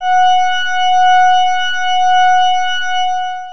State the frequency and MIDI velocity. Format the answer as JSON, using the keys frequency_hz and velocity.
{"frequency_hz": 740, "velocity": 50}